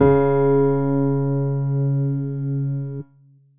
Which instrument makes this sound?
electronic keyboard